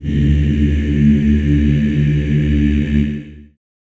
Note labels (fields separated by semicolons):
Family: voice; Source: acoustic; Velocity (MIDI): 25; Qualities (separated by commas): long release, reverb